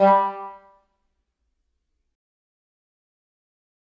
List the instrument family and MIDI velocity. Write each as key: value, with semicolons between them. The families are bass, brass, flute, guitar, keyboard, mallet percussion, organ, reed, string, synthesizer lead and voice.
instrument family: reed; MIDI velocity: 75